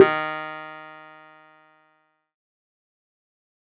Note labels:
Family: keyboard; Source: electronic; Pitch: D#3; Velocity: 50; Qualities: distorted, fast decay

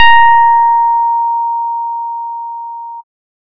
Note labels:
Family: bass; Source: synthesizer; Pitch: A#5; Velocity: 25

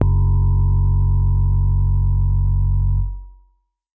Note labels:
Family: keyboard; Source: acoustic; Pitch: F#1; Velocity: 100

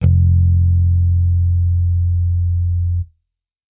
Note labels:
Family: bass; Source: electronic; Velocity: 127

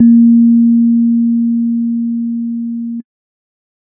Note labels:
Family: keyboard; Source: electronic; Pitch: A#3; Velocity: 25; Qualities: dark

